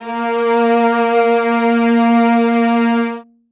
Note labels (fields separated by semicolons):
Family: string; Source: acoustic; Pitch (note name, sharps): A#3; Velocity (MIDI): 100; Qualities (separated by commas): reverb